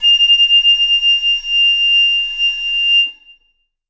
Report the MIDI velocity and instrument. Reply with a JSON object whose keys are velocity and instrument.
{"velocity": 25, "instrument": "acoustic flute"}